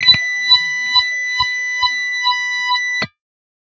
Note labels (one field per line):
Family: guitar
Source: synthesizer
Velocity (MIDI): 25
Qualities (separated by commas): bright, distorted